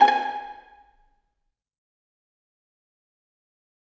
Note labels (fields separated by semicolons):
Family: string; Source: acoustic; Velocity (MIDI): 100; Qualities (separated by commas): fast decay, percussive, reverb